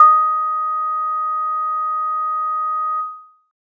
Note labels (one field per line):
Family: keyboard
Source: electronic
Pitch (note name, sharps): D#6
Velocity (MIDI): 25